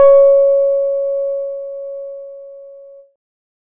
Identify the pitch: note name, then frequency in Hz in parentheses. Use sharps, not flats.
C#5 (554.4 Hz)